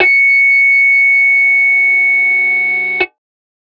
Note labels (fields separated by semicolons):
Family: guitar; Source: electronic; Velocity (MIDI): 127; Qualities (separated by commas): bright